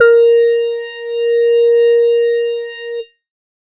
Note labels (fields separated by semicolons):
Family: organ; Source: electronic; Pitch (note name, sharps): A#4; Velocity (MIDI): 127